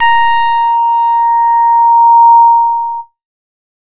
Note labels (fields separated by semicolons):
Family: bass; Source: synthesizer; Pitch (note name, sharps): A#5; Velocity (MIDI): 75; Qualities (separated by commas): distorted